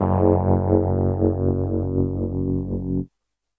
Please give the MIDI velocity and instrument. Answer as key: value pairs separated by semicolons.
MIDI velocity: 100; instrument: electronic keyboard